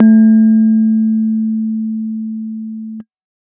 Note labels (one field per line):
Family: keyboard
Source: electronic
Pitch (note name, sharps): A3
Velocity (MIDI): 100